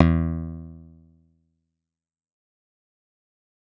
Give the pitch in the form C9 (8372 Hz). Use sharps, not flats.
E2 (82.41 Hz)